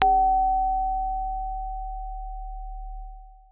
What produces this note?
acoustic keyboard